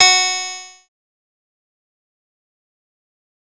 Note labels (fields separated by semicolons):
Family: bass; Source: synthesizer; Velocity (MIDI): 50; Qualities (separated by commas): bright, distorted, fast decay